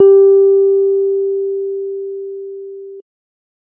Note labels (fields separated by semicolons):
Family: keyboard; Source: electronic; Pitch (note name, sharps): G4; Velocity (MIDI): 100